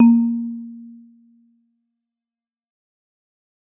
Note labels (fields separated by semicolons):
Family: mallet percussion; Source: acoustic; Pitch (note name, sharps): A#3; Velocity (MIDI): 75; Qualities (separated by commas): dark, fast decay, reverb